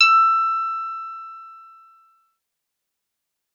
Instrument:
synthesizer lead